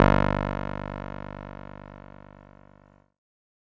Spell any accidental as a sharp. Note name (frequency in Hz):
G1 (49 Hz)